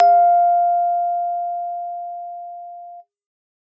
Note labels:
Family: keyboard; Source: acoustic; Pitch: F5; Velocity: 127

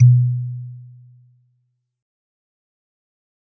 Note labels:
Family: mallet percussion; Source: acoustic; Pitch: B2; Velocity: 50; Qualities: dark, fast decay

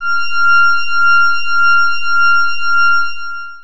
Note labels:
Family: organ; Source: electronic; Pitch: F6; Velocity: 25; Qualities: distorted, long release

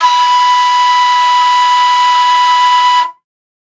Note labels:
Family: flute; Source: acoustic; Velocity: 100

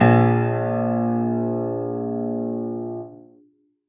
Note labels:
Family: keyboard; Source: acoustic; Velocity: 100; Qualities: reverb

